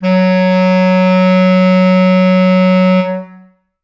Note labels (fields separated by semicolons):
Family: reed; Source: acoustic; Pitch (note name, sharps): F#3; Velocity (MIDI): 127; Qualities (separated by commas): long release, reverb